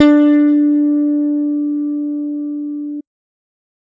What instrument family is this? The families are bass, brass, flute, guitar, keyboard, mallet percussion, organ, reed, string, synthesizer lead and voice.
bass